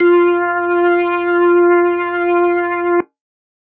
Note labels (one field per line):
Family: organ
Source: electronic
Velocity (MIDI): 25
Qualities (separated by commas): distorted